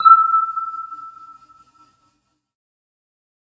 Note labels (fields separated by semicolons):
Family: keyboard; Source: synthesizer; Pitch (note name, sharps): E6; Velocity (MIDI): 75; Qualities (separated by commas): fast decay